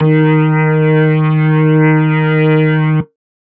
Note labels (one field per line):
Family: organ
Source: electronic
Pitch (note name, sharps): D#3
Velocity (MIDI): 25